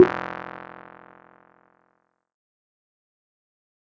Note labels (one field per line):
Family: keyboard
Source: electronic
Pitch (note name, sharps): F1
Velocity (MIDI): 100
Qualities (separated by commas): fast decay, percussive